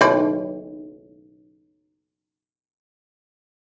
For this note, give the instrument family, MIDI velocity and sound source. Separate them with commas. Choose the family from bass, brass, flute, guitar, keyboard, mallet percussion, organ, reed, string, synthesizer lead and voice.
guitar, 50, acoustic